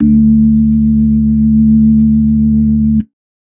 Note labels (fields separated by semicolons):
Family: organ; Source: electronic; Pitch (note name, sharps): D2; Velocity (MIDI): 75; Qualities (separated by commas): dark